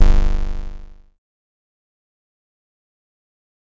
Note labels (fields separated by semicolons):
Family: bass; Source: synthesizer; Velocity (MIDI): 127; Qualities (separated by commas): bright, distorted, fast decay